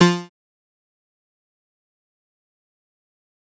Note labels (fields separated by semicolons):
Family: bass; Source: synthesizer; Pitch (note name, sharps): F3; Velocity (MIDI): 50; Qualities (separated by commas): bright, distorted, fast decay, percussive